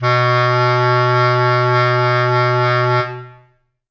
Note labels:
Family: reed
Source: acoustic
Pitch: B2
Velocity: 127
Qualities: reverb

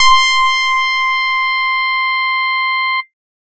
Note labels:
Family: bass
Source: synthesizer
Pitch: C6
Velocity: 127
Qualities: bright, distorted

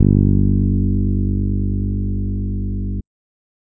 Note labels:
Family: bass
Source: electronic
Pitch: G1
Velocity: 50

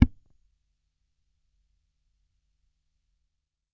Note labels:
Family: bass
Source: electronic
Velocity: 25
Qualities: percussive

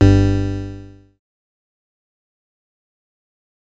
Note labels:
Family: bass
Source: synthesizer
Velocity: 127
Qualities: bright, distorted, fast decay

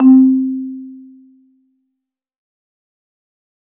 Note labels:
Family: mallet percussion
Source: acoustic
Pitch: C4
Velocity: 50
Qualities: dark, fast decay, reverb

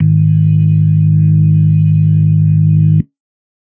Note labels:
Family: organ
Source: electronic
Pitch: G#1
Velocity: 100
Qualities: dark

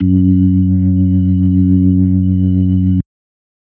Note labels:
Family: organ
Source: electronic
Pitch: F#2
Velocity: 25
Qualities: dark

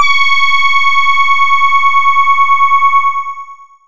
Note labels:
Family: voice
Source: synthesizer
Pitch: C#6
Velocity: 25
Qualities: long release

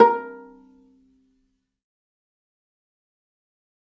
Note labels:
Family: string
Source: acoustic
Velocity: 25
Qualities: dark, fast decay, percussive, reverb

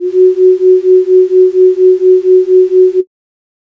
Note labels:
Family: flute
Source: synthesizer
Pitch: F#4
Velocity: 127

